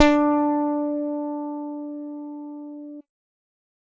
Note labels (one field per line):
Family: bass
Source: electronic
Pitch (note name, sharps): D4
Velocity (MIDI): 127